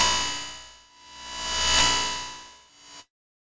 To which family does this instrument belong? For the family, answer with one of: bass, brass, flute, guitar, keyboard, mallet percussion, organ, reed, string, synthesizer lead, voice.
guitar